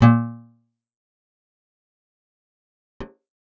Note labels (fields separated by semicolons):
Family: guitar; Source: acoustic; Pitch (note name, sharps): A#2; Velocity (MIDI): 75; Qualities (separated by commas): fast decay, percussive, reverb